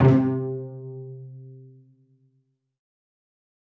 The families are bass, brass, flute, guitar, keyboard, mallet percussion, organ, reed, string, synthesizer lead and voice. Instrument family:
string